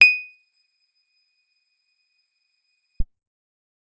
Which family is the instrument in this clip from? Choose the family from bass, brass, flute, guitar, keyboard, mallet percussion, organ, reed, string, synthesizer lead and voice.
guitar